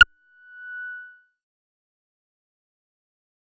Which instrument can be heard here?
synthesizer bass